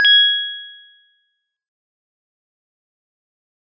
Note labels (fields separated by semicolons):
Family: mallet percussion; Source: acoustic; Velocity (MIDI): 75; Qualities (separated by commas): fast decay, multiphonic